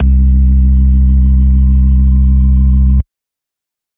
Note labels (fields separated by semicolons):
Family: organ; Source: electronic; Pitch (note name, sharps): C2; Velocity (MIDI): 100; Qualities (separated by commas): dark